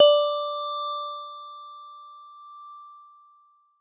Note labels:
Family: mallet percussion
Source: acoustic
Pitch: D5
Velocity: 100

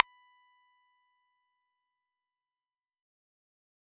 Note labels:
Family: bass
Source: synthesizer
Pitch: B5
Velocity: 100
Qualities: fast decay, percussive

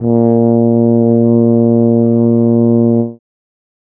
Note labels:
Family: brass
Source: acoustic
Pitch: A#2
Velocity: 50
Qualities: dark

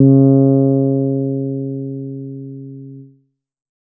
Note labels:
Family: bass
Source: synthesizer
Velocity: 100

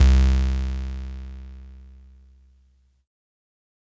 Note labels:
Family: keyboard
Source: electronic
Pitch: C2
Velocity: 127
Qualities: bright, distorted

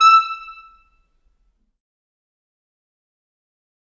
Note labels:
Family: reed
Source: acoustic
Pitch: E6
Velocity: 127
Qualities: fast decay, percussive, reverb

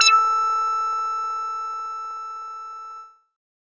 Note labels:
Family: bass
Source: synthesizer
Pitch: E6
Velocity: 100

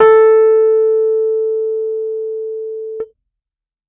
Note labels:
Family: keyboard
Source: electronic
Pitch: A4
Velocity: 127

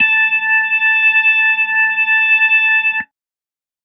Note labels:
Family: organ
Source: electronic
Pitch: A5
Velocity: 127

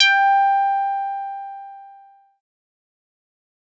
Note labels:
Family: synthesizer lead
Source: synthesizer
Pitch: G5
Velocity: 75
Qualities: distorted, fast decay

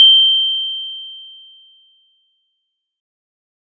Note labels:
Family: mallet percussion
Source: acoustic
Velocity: 75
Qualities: bright

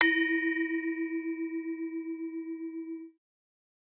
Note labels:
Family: mallet percussion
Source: acoustic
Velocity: 100

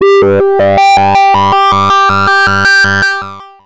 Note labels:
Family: bass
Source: synthesizer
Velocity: 75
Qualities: distorted, long release, multiphonic, tempo-synced

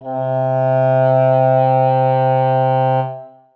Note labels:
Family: reed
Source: acoustic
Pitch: C3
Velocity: 100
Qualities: reverb

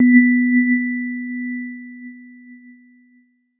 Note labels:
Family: keyboard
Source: electronic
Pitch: B3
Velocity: 75

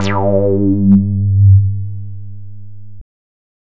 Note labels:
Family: bass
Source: synthesizer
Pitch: G2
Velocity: 75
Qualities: distorted

